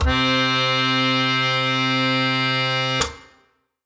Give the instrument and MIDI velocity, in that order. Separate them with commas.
acoustic reed instrument, 127